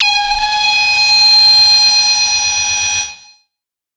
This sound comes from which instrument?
synthesizer lead